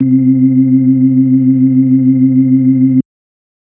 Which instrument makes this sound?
electronic organ